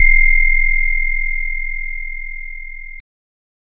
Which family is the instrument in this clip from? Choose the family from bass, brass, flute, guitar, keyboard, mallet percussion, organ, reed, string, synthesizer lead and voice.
guitar